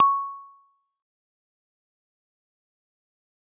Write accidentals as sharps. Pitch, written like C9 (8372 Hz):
C#6 (1109 Hz)